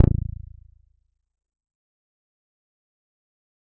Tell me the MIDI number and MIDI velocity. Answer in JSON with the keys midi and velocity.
{"midi": 21, "velocity": 127}